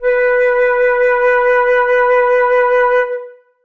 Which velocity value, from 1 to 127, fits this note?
75